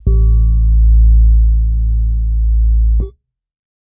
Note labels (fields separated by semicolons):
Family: keyboard; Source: electronic; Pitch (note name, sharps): A1; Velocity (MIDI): 25; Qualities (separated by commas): dark